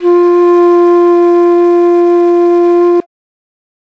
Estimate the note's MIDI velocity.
75